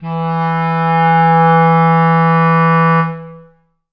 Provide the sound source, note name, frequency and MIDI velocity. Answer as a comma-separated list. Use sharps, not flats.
acoustic, E3, 164.8 Hz, 127